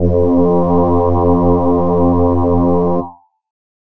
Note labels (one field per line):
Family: voice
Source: synthesizer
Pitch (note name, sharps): F2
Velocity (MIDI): 127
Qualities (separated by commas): multiphonic